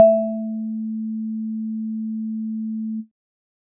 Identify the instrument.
electronic keyboard